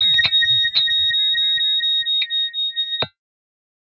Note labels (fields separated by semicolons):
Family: guitar; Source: synthesizer; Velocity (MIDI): 25; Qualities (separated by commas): bright, distorted